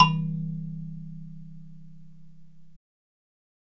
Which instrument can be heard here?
acoustic mallet percussion instrument